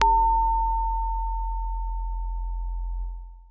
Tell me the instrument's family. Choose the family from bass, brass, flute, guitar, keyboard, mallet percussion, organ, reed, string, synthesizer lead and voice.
keyboard